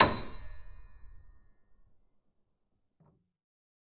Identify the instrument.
acoustic keyboard